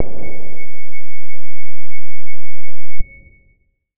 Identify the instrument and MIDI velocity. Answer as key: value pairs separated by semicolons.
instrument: electronic guitar; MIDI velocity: 127